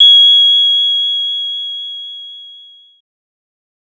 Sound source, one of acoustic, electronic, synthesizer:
synthesizer